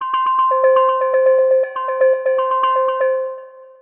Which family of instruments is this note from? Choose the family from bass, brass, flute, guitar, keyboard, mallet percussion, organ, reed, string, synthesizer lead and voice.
mallet percussion